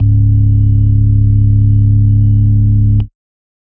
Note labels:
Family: organ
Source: electronic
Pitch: C#1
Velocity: 127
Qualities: dark

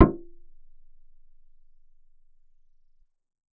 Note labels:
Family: bass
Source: synthesizer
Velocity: 127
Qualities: percussive, reverb

